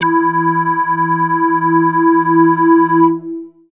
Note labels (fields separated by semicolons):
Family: bass; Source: synthesizer; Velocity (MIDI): 100; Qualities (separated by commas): distorted, long release, multiphonic